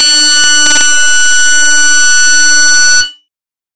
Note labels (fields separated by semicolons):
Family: bass; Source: synthesizer; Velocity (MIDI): 75